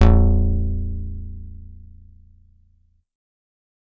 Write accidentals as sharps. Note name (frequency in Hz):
A0 (27.5 Hz)